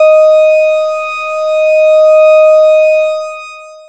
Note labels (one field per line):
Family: bass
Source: synthesizer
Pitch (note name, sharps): D#5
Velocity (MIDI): 127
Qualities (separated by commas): bright, distorted, long release